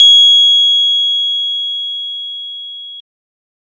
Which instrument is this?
electronic organ